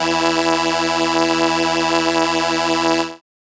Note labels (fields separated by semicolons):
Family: keyboard; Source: synthesizer; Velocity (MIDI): 127; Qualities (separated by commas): bright